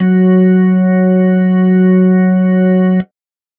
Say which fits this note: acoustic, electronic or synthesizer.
electronic